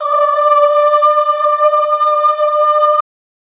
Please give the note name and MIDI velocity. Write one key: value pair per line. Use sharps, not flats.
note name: D5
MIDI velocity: 127